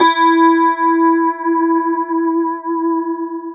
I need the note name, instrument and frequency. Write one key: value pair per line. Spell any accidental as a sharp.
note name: E4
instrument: electronic guitar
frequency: 329.6 Hz